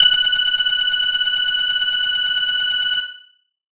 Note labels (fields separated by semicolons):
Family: keyboard; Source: electronic; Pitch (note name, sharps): F#6; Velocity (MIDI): 127; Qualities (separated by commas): bright, distorted